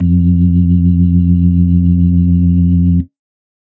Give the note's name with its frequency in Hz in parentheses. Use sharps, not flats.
F2 (87.31 Hz)